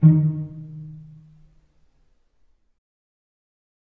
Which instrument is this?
acoustic string instrument